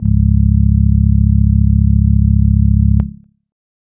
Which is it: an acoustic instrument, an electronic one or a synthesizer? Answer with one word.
synthesizer